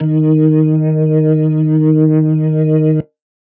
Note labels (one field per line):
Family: organ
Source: electronic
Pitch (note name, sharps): D#3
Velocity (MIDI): 75